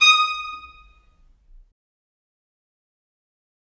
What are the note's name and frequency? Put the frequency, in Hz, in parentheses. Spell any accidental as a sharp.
D#6 (1245 Hz)